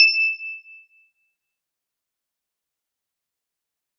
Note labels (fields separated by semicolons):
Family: guitar; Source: synthesizer; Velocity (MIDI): 127; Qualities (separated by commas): bright, fast decay, percussive